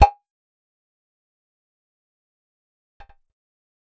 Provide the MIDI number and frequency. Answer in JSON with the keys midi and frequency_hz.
{"midi": 80, "frequency_hz": 830.6}